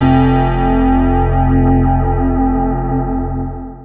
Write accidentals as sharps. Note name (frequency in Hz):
F1 (43.65 Hz)